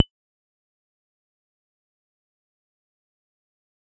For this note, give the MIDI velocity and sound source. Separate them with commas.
75, synthesizer